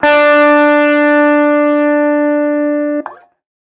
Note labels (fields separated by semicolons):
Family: guitar; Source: electronic; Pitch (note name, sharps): D4; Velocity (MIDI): 100; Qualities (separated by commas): distorted